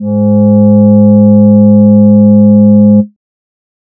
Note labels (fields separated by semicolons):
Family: voice; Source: synthesizer; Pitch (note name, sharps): G#2; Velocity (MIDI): 75